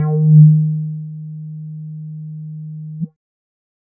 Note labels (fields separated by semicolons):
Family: bass; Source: synthesizer; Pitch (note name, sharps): D#3; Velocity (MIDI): 25; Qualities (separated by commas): dark, distorted